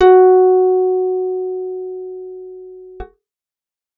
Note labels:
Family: guitar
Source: acoustic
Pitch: F#4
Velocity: 100

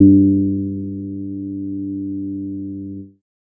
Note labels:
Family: bass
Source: synthesizer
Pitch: G2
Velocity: 100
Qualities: dark

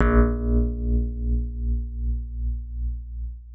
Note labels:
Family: guitar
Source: electronic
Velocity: 127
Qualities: long release, reverb

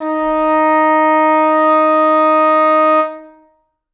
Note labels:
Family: reed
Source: acoustic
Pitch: D#4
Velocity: 25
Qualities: reverb

